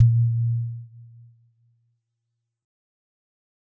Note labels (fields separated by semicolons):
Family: mallet percussion; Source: acoustic; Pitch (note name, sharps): A#2; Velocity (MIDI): 50; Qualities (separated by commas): dark, fast decay